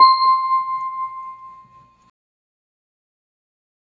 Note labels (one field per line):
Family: organ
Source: electronic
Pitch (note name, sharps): C6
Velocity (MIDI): 100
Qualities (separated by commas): fast decay